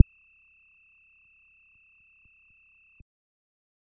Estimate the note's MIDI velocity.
50